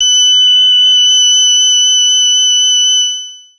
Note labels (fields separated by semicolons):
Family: bass; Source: synthesizer; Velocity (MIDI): 127; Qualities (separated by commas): bright, distorted, long release